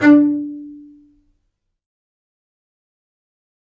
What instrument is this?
acoustic string instrument